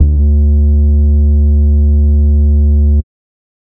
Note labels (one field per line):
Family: bass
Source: synthesizer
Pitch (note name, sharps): D2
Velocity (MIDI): 127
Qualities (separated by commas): dark, distorted, tempo-synced